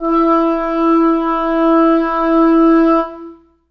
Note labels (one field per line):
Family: reed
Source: acoustic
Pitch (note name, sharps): E4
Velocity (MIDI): 50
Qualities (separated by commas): reverb